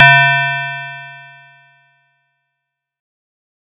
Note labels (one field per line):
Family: mallet percussion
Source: acoustic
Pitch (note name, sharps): C#3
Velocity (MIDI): 127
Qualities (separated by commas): bright